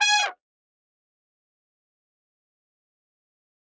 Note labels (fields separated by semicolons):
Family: brass; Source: acoustic; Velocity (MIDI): 25; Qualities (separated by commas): bright, fast decay, percussive, reverb